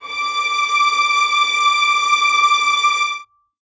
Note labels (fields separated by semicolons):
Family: string; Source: acoustic; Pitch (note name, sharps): D6; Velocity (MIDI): 50; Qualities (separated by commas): reverb